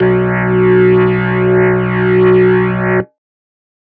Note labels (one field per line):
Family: organ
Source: electronic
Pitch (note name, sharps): B1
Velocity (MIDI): 100